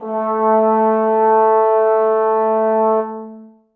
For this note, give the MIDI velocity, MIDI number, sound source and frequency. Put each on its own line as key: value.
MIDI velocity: 75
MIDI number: 57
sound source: acoustic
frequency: 220 Hz